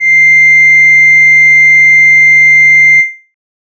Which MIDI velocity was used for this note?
127